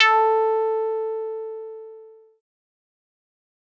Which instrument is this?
synthesizer lead